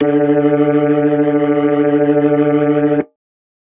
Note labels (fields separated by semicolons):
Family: organ; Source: electronic; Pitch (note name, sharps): D3; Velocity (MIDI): 50; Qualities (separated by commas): distorted